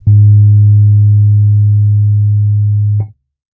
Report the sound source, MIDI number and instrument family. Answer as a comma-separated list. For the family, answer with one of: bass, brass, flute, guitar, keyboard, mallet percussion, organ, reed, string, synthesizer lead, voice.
electronic, 44, keyboard